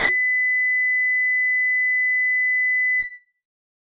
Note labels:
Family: guitar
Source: electronic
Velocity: 25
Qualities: distorted

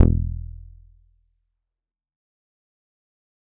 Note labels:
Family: bass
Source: synthesizer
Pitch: E1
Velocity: 75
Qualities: dark, distorted, fast decay, percussive

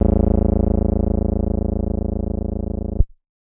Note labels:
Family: keyboard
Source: electronic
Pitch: A0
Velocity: 100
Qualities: distorted

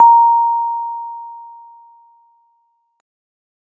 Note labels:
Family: keyboard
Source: electronic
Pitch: A#5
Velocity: 50

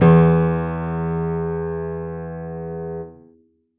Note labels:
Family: keyboard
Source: acoustic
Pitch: E2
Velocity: 127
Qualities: reverb

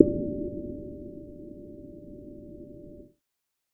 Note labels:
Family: bass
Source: synthesizer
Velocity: 100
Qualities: dark

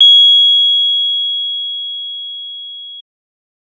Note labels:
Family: bass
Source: synthesizer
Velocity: 25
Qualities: bright

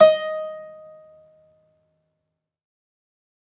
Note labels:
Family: guitar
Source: acoustic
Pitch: D#5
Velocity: 50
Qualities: fast decay, reverb

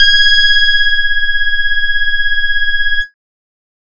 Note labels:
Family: bass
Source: synthesizer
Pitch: G#6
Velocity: 75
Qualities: multiphonic, tempo-synced

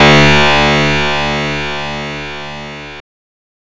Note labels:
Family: guitar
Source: synthesizer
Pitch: D2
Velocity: 75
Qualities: bright, distorted

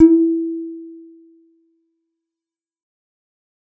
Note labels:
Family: guitar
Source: electronic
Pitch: E4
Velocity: 50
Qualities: dark, fast decay, reverb

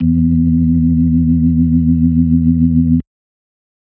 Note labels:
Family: organ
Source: electronic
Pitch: E2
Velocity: 50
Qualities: dark

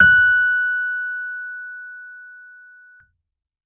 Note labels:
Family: keyboard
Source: electronic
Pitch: F#6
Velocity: 127

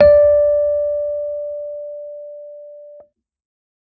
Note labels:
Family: keyboard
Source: electronic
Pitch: D5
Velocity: 100

